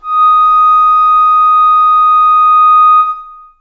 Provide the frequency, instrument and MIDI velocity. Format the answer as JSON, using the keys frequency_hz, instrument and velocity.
{"frequency_hz": 1245, "instrument": "acoustic flute", "velocity": 75}